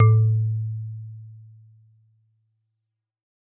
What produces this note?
acoustic mallet percussion instrument